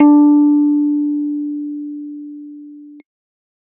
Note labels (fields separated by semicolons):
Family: keyboard; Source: electronic; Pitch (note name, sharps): D4; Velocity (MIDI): 50